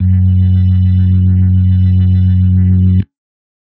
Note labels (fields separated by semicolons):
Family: organ; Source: electronic; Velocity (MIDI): 25; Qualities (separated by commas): dark